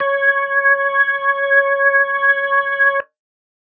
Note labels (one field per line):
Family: organ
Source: electronic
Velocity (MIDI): 50